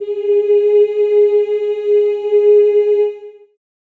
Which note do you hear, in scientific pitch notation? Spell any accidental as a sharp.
G#4